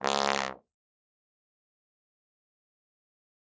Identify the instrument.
acoustic brass instrument